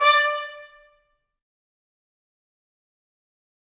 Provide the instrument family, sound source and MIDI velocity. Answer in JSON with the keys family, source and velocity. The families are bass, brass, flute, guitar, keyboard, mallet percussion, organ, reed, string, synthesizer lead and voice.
{"family": "brass", "source": "acoustic", "velocity": 127}